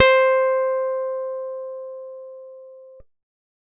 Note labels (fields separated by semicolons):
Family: guitar; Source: acoustic; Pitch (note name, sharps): C5; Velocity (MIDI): 75